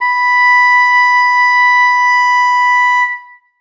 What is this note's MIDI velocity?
127